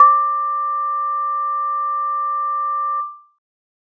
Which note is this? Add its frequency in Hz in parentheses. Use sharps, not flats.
D6 (1175 Hz)